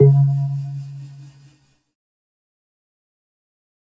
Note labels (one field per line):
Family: keyboard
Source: synthesizer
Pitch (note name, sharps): C#3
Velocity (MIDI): 50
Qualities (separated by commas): fast decay